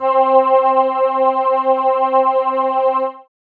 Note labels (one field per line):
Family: keyboard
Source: synthesizer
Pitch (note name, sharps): C4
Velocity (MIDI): 127